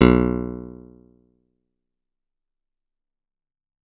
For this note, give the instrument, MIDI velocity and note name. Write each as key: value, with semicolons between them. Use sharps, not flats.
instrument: acoustic guitar; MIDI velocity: 127; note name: B1